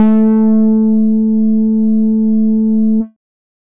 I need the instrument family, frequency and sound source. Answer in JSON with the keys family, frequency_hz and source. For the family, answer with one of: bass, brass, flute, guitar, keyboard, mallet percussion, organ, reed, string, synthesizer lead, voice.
{"family": "bass", "frequency_hz": 220, "source": "synthesizer"}